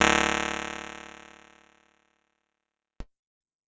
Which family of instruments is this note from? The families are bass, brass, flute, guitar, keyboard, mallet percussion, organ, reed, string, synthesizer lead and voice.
keyboard